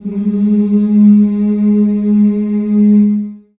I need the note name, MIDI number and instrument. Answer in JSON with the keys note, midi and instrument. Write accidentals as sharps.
{"note": "G#3", "midi": 56, "instrument": "acoustic voice"}